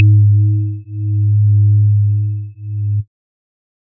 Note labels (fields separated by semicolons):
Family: organ; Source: electronic; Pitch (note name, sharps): G#2; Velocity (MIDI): 100; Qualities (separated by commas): dark